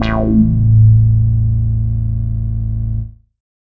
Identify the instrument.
synthesizer bass